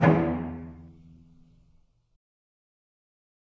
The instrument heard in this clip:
acoustic string instrument